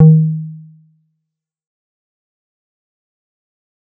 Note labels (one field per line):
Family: bass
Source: synthesizer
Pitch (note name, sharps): D#3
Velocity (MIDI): 75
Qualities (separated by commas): dark, fast decay, percussive